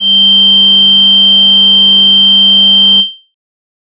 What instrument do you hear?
synthesizer flute